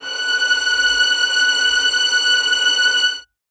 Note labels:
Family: string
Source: acoustic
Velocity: 50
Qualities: reverb

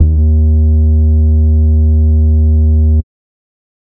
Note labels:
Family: bass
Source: synthesizer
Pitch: D#2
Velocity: 25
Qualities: dark, distorted, tempo-synced

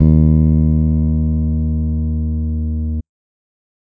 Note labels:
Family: bass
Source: electronic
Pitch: D#2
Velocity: 75

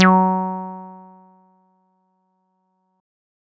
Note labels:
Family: bass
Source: synthesizer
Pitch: F#3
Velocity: 127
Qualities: distorted

